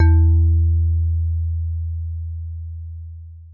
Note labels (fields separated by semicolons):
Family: mallet percussion; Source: acoustic; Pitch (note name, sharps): E2; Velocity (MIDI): 50; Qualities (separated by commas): dark, long release, reverb